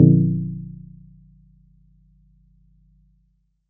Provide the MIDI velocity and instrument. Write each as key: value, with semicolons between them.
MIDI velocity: 25; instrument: acoustic mallet percussion instrument